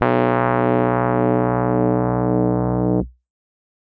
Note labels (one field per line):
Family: keyboard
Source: electronic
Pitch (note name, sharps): B1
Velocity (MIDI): 75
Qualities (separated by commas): distorted